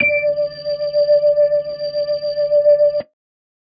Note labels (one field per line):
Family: organ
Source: electronic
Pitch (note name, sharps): D5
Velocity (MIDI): 75